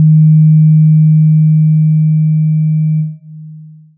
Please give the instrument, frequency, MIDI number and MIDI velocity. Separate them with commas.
synthesizer lead, 155.6 Hz, 51, 25